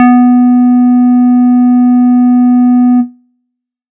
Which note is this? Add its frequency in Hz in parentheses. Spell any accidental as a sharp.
B3 (246.9 Hz)